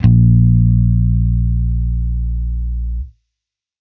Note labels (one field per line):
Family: bass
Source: electronic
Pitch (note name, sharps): A#1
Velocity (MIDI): 75